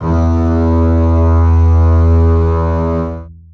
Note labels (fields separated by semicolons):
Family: string; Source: acoustic; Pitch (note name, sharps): E2; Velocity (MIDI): 100; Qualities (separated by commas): long release, reverb